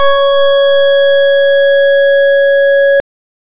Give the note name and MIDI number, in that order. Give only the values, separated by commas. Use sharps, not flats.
C#5, 73